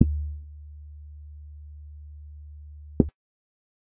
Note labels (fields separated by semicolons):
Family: bass; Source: synthesizer; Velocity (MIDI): 25